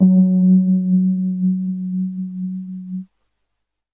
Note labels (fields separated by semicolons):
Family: keyboard; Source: electronic; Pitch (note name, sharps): F#3; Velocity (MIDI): 50; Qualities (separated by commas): dark